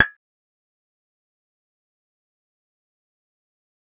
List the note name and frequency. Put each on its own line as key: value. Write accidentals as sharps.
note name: G#6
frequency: 1661 Hz